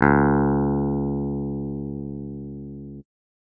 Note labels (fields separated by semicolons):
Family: keyboard; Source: electronic; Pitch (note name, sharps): C#2; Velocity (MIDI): 75